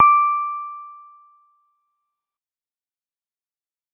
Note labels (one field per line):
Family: keyboard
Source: electronic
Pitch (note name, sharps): D6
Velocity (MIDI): 25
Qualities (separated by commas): fast decay